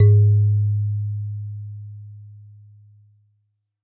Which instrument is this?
acoustic mallet percussion instrument